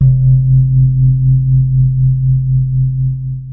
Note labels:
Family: keyboard; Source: electronic; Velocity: 100; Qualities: dark, long release, reverb

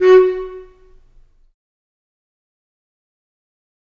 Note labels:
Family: reed; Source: acoustic; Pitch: F#4; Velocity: 25; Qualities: fast decay, percussive, reverb

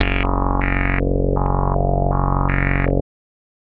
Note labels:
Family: bass; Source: synthesizer; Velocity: 50; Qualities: tempo-synced

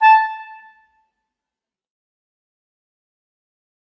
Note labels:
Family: reed; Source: acoustic; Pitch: A5; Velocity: 75; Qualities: fast decay, percussive, reverb

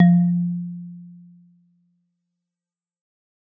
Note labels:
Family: mallet percussion; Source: acoustic; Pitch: F3; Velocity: 100; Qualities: dark, fast decay, reverb

